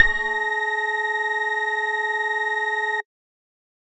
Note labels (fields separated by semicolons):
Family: bass; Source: synthesizer; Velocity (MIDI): 100